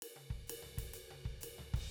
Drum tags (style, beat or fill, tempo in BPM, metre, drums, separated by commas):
jazz, fill, 125 BPM, 4/4, ride, hi-hat pedal, high tom, floor tom, kick